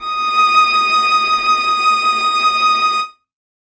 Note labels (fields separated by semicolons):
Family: string; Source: acoustic; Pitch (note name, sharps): D#6; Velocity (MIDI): 50; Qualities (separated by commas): reverb